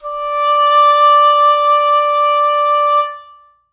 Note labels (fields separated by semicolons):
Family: reed; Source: acoustic; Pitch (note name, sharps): D5; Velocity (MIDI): 127; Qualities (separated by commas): reverb